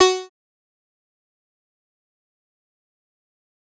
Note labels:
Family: bass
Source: synthesizer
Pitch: F#4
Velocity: 50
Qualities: bright, distorted, fast decay, percussive

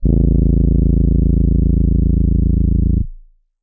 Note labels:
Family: keyboard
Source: electronic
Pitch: A0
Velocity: 75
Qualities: dark

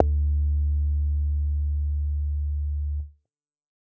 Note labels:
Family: bass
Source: synthesizer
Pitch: D2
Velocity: 50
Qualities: dark, distorted

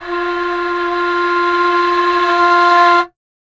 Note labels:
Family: flute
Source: acoustic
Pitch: F4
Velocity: 25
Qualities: multiphonic

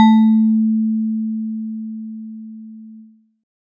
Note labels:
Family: mallet percussion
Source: acoustic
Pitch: A3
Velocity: 50

